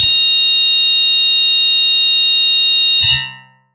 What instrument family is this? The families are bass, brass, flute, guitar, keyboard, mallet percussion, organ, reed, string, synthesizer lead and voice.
guitar